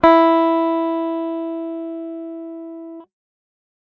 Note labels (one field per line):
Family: guitar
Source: electronic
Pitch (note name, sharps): E4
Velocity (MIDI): 75